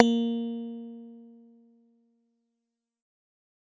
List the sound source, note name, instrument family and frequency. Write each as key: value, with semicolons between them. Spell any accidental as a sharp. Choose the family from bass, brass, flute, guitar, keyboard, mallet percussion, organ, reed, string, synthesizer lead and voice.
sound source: synthesizer; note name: A#3; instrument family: bass; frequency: 233.1 Hz